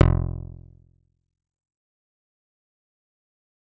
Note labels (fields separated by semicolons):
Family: bass; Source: synthesizer; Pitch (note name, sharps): F1; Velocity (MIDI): 50; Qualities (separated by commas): fast decay, percussive